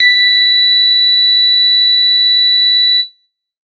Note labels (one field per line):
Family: bass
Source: synthesizer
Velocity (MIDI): 75